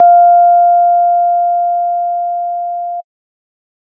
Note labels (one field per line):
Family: organ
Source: electronic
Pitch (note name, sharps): F5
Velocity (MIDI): 100